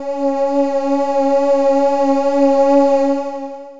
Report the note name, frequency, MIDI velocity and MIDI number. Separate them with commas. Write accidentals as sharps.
C#4, 277.2 Hz, 50, 61